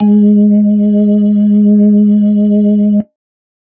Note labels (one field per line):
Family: organ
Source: electronic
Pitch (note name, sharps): G#3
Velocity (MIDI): 50